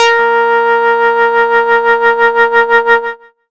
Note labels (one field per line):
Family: bass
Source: synthesizer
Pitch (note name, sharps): A#4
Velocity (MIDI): 50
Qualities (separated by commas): distorted